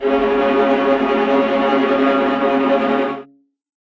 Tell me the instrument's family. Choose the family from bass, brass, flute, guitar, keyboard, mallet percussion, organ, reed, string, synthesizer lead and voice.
string